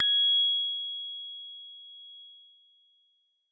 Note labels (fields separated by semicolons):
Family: mallet percussion; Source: acoustic; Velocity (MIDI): 75; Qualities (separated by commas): bright